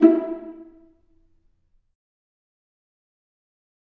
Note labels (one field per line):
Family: string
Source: acoustic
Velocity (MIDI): 100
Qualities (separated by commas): dark, fast decay, percussive, reverb